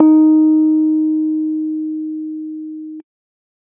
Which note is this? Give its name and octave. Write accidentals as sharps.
D#4